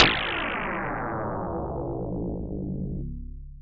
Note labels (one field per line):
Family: mallet percussion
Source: electronic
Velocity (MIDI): 127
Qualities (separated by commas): bright, long release